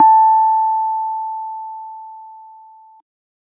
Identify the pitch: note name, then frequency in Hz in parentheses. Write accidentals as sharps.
A5 (880 Hz)